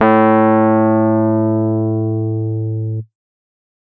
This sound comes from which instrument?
electronic keyboard